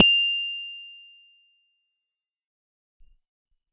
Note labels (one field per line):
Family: keyboard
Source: electronic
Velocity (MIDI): 127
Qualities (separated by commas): fast decay